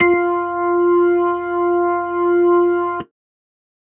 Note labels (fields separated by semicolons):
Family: organ; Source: electronic; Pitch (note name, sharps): F4; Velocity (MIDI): 50